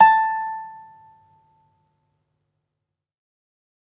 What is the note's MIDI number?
81